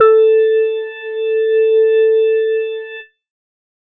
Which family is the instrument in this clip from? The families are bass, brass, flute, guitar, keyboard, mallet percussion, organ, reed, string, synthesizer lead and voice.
organ